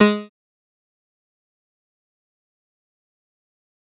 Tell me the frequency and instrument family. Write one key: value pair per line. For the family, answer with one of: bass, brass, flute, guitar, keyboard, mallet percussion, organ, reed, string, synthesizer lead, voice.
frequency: 207.7 Hz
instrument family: bass